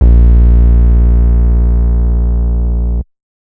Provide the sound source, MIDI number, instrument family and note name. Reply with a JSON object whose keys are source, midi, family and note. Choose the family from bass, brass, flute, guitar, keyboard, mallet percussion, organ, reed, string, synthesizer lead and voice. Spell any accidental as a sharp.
{"source": "synthesizer", "midi": 34, "family": "bass", "note": "A#1"}